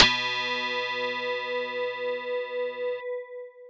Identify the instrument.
electronic mallet percussion instrument